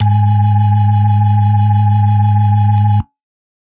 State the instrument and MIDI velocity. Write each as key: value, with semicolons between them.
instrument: electronic organ; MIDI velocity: 50